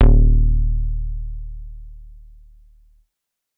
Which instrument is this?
synthesizer bass